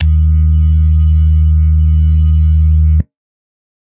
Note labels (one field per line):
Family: organ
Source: electronic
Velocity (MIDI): 100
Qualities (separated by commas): dark